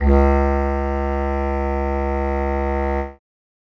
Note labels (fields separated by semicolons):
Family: reed; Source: acoustic; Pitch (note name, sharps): C#2; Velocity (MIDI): 127; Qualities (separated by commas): dark